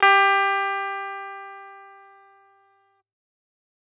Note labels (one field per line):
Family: guitar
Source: electronic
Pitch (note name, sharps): G4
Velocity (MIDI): 100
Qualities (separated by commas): bright